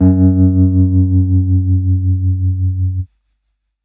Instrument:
electronic keyboard